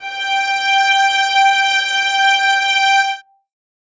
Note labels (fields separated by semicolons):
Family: string; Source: acoustic; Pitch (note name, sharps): G5; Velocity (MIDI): 75; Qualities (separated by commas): reverb